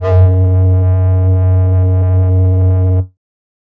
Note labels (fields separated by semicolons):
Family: flute; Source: synthesizer; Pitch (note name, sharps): F#2; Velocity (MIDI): 100; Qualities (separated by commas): distorted